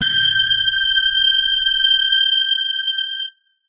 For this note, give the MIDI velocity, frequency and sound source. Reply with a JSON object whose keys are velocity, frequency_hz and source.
{"velocity": 100, "frequency_hz": 1568, "source": "electronic"}